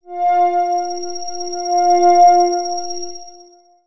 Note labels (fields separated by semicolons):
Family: synthesizer lead; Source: synthesizer; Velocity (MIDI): 25; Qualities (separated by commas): long release, non-linear envelope